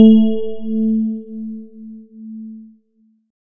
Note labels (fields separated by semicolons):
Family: keyboard; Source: electronic; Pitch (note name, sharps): A3; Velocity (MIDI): 75